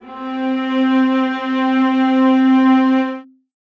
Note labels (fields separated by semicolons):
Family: string; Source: acoustic; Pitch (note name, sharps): C4; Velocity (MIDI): 75; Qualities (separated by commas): reverb